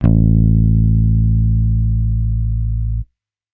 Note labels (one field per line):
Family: bass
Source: electronic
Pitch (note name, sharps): A1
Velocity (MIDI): 75